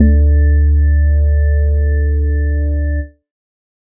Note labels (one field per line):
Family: organ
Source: electronic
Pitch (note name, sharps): D2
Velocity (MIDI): 25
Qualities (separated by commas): dark